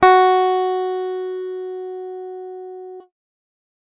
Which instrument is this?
electronic guitar